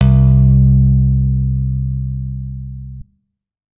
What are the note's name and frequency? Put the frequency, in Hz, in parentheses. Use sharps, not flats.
C2 (65.41 Hz)